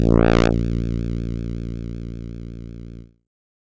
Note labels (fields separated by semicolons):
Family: keyboard; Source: synthesizer; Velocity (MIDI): 127; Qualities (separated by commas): bright, distorted